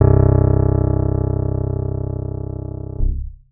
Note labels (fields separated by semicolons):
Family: guitar; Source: electronic; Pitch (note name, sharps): C1; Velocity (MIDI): 50; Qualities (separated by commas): reverb